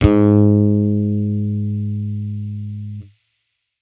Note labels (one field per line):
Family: bass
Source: electronic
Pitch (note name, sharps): G#2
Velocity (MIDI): 25